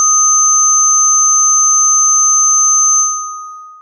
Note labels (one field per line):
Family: synthesizer lead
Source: synthesizer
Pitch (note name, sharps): D#6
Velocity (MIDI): 100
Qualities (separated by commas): bright, long release